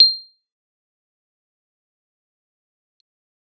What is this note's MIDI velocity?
100